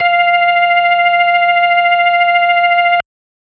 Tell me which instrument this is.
electronic organ